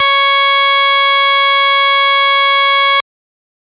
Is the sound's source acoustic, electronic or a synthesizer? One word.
electronic